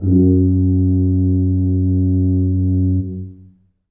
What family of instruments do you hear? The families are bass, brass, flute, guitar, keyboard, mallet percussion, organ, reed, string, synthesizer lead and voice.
brass